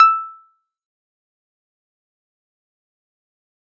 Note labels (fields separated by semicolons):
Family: keyboard; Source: electronic; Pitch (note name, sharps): E6; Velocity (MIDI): 75; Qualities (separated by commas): fast decay, percussive